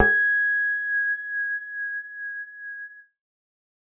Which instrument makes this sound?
synthesizer bass